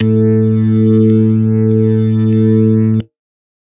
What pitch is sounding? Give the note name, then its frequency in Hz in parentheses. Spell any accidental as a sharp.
A2 (110 Hz)